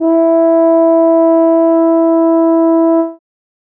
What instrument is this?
acoustic brass instrument